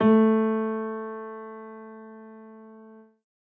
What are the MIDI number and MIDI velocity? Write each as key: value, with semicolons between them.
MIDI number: 57; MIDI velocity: 25